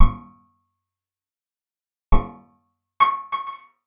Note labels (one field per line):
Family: guitar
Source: acoustic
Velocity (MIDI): 100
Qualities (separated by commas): percussive, reverb